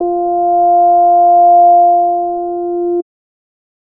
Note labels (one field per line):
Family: bass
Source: synthesizer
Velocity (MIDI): 75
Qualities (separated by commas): distorted